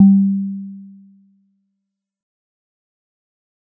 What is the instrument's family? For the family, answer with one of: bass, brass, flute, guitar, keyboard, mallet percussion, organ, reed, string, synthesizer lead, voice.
mallet percussion